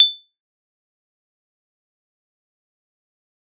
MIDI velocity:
100